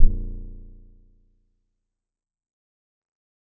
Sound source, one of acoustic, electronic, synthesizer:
acoustic